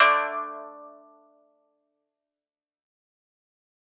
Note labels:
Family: guitar; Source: acoustic; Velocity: 127; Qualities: fast decay

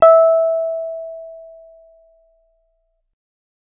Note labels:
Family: guitar; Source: acoustic; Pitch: E5; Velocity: 50; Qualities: dark

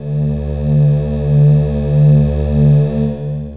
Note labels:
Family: voice; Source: synthesizer; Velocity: 100; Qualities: distorted, long release

